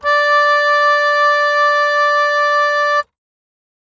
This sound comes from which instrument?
acoustic keyboard